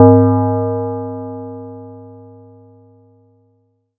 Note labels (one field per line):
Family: mallet percussion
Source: acoustic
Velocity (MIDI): 50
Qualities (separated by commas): multiphonic